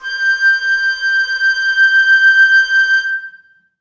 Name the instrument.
acoustic flute